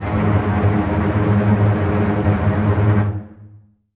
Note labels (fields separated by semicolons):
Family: string; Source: acoustic; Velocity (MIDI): 127; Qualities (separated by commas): long release, non-linear envelope, reverb